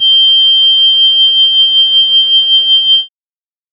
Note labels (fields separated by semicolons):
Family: keyboard; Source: synthesizer; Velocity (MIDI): 127; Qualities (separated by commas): bright